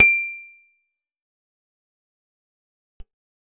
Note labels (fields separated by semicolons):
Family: guitar; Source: acoustic; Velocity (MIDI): 75; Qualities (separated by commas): fast decay, percussive